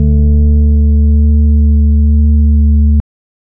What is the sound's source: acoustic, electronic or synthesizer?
electronic